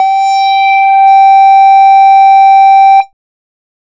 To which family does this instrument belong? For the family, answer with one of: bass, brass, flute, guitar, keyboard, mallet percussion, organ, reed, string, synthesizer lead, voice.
bass